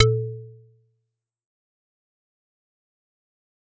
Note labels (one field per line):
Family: mallet percussion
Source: acoustic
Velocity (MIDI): 75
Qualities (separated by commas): fast decay, percussive